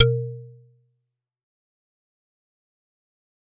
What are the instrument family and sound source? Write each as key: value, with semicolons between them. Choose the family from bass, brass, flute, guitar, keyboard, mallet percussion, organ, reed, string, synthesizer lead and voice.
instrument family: mallet percussion; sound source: acoustic